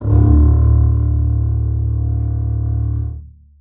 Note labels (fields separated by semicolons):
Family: string; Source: acoustic; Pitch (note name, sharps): D1; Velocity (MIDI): 127; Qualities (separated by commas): long release, reverb